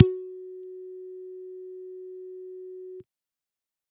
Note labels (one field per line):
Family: bass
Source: synthesizer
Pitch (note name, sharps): F#4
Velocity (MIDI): 127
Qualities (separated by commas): distorted